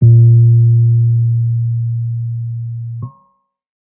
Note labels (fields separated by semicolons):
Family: keyboard; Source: electronic; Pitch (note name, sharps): A#2; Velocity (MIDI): 25; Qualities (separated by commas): dark